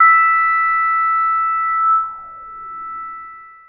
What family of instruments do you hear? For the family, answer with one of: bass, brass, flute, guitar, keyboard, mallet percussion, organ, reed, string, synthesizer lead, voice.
synthesizer lead